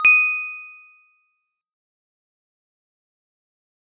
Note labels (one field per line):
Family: mallet percussion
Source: acoustic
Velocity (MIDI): 25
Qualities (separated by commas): fast decay, multiphonic